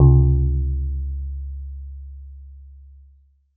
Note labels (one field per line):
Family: guitar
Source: synthesizer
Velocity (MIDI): 100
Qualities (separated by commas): dark